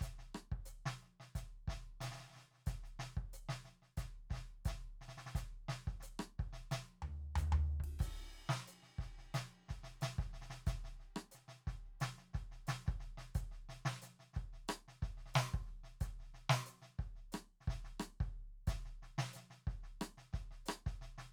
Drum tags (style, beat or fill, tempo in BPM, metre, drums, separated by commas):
folk rock, beat, 90 BPM, 4/4, crash, ride, hi-hat pedal, snare, cross-stick, floor tom, kick